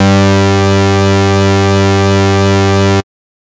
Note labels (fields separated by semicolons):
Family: bass; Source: synthesizer; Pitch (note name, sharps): G2; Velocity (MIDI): 100; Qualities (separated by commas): bright, distorted